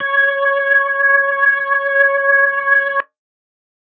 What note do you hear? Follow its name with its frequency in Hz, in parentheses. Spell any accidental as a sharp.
C#5 (554.4 Hz)